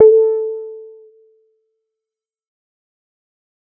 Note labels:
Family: bass; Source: synthesizer; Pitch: A4; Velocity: 50; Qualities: fast decay

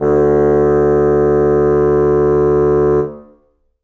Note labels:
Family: reed; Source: acoustic; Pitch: D2; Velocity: 100; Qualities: reverb

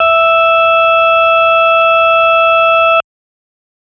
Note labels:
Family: organ; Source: electronic; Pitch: E5; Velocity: 75

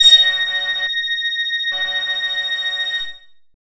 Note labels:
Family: bass; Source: synthesizer; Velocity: 100

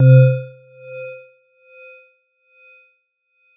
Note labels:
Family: mallet percussion; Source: electronic; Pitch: C3; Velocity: 100; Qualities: percussive

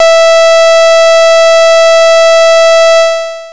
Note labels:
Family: bass; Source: synthesizer; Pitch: E5; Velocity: 127; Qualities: bright, distorted, long release

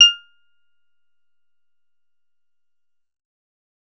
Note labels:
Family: bass; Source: synthesizer; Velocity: 100; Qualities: percussive

